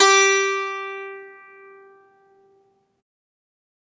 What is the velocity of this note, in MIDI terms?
75